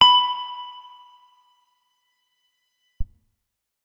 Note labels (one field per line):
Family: guitar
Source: electronic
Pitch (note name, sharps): B5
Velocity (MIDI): 50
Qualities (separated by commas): reverb